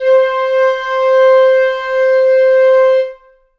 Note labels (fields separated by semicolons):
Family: reed; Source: acoustic; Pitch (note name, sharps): C5; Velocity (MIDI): 50; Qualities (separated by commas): reverb